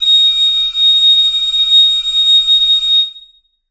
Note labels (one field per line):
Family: reed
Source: acoustic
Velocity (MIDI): 127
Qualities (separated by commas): bright, reverb